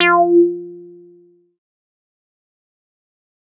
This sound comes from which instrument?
synthesizer bass